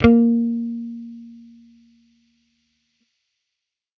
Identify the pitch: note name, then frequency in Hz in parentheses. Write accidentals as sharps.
A#3 (233.1 Hz)